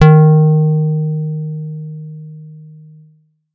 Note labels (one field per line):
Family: guitar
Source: electronic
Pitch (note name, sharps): D#3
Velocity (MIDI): 75